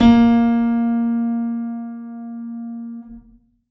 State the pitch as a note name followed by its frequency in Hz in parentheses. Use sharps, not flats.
A#3 (233.1 Hz)